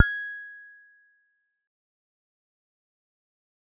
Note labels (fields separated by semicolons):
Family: guitar; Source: electronic; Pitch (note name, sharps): G#6; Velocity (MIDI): 50; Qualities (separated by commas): fast decay, percussive, reverb